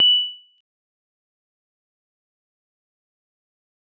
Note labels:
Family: mallet percussion; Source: acoustic; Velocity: 25; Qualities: bright, fast decay, non-linear envelope, percussive

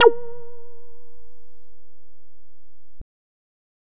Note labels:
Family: bass; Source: synthesizer; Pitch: A#4; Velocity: 25; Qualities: distorted

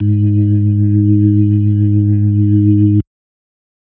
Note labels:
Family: organ; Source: electronic; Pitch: G#2; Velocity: 127

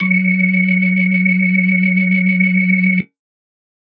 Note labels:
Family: organ; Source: electronic; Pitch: F#3; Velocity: 50

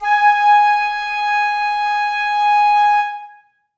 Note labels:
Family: flute; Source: acoustic; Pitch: G#5; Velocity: 100; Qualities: reverb

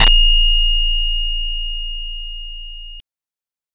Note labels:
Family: guitar; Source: synthesizer; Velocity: 127; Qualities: bright, distorted

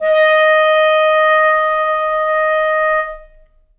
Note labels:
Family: reed; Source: acoustic; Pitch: D#5; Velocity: 25; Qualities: long release, reverb

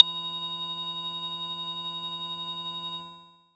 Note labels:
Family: bass; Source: synthesizer; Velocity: 75; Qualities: multiphonic

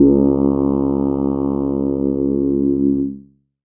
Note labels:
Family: keyboard; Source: electronic; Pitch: C#2; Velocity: 25; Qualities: distorted, multiphonic

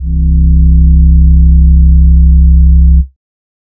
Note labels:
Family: voice; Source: synthesizer; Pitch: C1; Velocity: 75; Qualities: dark

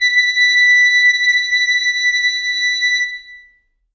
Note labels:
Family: reed; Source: acoustic; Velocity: 50; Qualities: long release, reverb

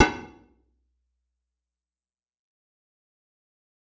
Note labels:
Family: guitar; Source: electronic; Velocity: 127; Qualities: bright, fast decay, percussive, reverb

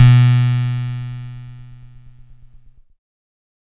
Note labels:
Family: keyboard; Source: electronic; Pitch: B2; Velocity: 127; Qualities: bright, distorted

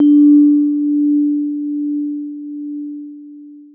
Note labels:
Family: keyboard; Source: electronic; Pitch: D4; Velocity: 127; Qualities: dark, long release

